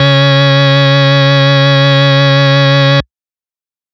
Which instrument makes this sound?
electronic organ